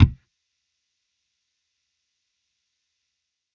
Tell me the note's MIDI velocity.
100